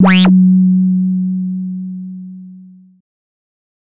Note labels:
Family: bass; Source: synthesizer; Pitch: F#3; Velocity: 100; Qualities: distorted

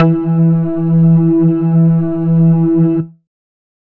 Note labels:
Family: bass; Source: synthesizer; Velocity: 25

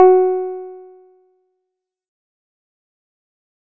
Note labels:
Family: guitar; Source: synthesizer; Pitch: F#4; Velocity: 100; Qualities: dark, fast decay

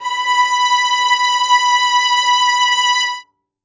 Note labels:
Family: string; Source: acoustic; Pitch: B5; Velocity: 100; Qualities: reverb

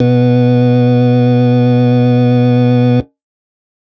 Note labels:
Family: organ; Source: electronic; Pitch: B2; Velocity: 50

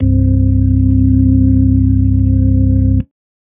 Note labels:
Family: organ; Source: electronic; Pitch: C1; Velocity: 75; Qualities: dark

